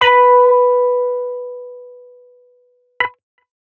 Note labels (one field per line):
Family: guitar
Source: electronic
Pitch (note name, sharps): B4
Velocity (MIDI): 25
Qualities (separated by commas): distorted